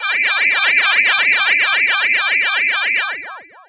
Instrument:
synthesizer voice